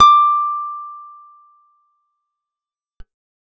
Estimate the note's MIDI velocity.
50